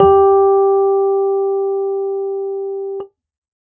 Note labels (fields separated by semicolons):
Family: keyboard; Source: electronic; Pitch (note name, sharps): G4; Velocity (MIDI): 75